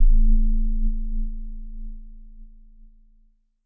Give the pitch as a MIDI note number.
21